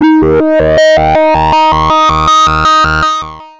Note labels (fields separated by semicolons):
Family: bass; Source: synthesizer; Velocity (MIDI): 100; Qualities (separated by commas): distorted, long release, multiphonic, tempo-synced